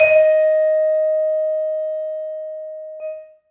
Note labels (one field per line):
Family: mallet percussion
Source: acoustic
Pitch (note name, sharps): D#5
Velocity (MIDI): 127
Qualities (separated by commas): reverb